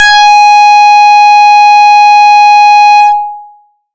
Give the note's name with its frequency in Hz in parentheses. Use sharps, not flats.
G#5 (830.6 Hz)